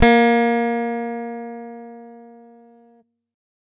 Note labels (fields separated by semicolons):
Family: guitar; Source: electronic; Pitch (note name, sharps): A#3; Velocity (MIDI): 75; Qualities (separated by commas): bright